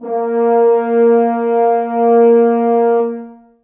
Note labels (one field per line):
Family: brass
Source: acoustic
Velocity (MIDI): 100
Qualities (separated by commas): dark, reverb